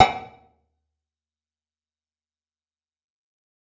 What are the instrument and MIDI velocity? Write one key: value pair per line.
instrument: electronic guitar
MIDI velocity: 75